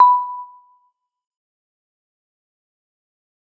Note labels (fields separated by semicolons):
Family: mallet percussion; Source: acoustic; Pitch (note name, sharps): B5; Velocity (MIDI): 127; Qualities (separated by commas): fast decay, percussive, reverb